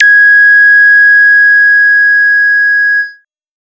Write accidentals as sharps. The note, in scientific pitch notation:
G#6